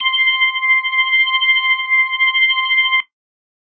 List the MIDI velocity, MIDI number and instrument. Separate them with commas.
25, 84, electronic organ